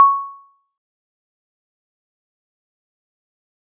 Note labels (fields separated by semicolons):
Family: mallet percussion; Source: acoustic; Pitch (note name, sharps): C#6; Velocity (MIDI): 50; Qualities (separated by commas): fast decay, percussive